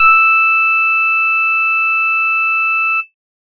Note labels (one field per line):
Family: bass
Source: synthesizer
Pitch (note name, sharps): E6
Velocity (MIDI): 50